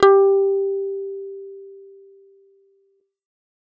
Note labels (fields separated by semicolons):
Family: bass; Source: synthesizer; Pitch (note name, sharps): G4; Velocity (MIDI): 127